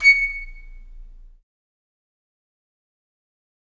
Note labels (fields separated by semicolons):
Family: flute; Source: acoustic; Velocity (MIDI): 25; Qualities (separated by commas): fast decay, reverb